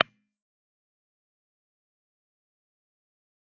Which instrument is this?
electronic guitar